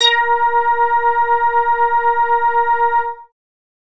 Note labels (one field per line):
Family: bass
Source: synthesizer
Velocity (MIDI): 25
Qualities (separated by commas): distorted